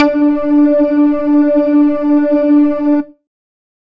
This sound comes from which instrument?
synthesizer bass